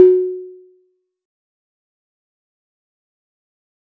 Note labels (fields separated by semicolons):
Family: mallet percussion; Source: acoustic; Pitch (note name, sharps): F#4; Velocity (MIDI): 50; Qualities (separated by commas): fast decay, percussive